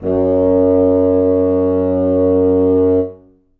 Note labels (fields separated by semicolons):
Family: reed; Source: acoustic; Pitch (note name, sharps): F#2; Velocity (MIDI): 50; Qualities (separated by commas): reverb